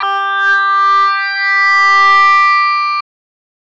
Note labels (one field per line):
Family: voice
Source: synthesizer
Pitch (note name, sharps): G4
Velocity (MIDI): 127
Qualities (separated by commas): bright, distorted